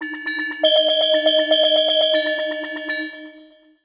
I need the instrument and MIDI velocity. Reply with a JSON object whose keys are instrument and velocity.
{"instrument": "synthesizer mallet percussion instrument", "velocity": 50}